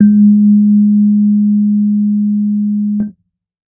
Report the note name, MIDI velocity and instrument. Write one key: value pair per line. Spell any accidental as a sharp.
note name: G#3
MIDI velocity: 25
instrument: electronic keyboard